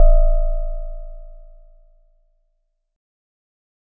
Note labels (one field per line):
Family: mallet percussion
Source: acoustic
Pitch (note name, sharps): A0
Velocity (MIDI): 25